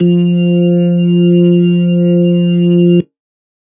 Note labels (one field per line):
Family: organ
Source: electronic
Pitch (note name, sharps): F3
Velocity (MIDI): 100